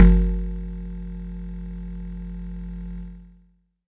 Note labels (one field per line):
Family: mallet percussion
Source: acoustic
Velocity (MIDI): 75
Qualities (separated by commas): distorted